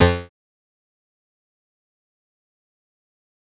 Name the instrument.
synthesizer bass